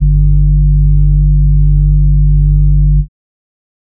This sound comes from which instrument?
electronic organ